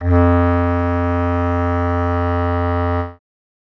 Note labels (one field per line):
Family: reed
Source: acoustic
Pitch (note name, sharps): F2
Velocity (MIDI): 127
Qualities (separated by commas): dark